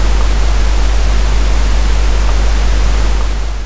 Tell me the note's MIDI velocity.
100